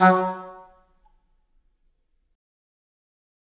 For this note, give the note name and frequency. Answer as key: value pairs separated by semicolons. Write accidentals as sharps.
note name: F#3; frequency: 185 Hz